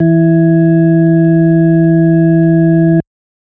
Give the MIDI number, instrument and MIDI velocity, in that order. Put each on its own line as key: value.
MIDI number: 52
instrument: electronic organ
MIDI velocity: 50